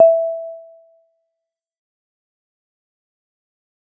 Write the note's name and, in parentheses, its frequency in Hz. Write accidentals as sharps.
E5 (659.3 Hz)